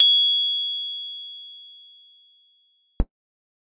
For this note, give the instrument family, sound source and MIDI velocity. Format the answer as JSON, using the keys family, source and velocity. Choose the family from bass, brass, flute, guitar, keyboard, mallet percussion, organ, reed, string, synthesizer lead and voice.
{"family": "keyboard", "source": "electronic", "velocity": 100}